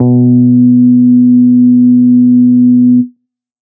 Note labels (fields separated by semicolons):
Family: bass; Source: synthesizer; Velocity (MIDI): 100